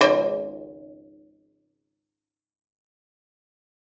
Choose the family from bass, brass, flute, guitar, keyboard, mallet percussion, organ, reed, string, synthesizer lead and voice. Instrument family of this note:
guitar